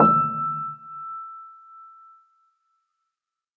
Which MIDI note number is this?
88